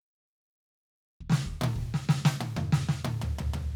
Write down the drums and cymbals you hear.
snare, high tom, mid tom, floor tom and kick